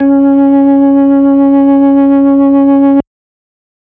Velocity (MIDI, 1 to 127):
100